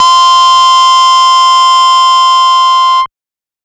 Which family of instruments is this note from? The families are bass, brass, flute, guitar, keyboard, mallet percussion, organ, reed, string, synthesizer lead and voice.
bass